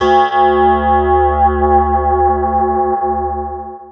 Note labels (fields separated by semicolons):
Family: guitar; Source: electronic; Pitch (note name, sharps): D2; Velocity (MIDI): 127; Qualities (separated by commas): long release, multiphonic, non-linear envelope